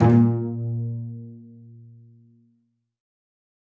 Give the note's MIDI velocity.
127